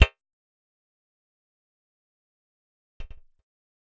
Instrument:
synthesizer bass